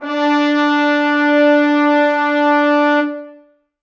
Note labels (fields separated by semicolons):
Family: brass; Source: acoustic; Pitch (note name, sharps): D4; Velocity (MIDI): 127; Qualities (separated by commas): bright, reverb